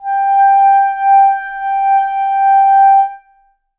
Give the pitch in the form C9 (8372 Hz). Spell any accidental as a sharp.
G5 (784 Hz)